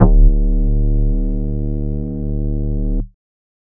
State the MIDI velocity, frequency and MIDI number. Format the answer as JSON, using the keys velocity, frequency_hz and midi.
{"velocity": 127, "frequency_hz": 36.71, "midi": 26}